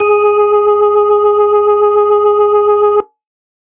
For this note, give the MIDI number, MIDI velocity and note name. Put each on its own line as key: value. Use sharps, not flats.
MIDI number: 68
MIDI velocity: 127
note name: G#4